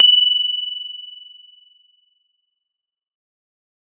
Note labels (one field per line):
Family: keyboard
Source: electronic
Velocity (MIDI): 127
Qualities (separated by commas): bright, fast decay